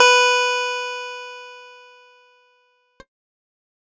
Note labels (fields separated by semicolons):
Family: keyboard; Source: electronic; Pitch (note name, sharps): B4; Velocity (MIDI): 127; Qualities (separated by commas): bright